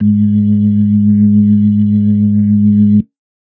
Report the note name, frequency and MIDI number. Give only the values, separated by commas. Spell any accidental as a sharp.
G#2, 103.8 Hz, 44